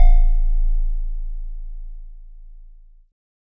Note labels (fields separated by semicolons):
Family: keyboard; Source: electronic; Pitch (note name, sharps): A0; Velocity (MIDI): 75; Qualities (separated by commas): distorted